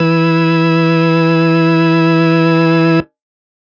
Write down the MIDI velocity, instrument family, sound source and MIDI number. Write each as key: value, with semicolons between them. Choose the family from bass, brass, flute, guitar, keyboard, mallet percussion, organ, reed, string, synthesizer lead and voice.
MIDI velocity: 127; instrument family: organ; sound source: electronic; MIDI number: 52